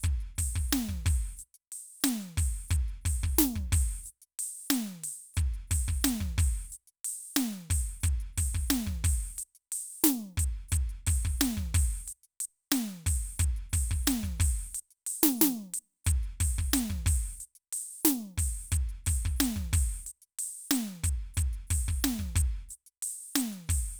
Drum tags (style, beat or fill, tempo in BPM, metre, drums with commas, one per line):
hip-hop
beat
90 BPM
4/4
closed hi-hat, open hi-hat, hi-hat pedal, snare, kick